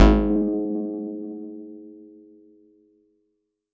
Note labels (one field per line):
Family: guitar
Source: electronic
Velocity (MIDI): 100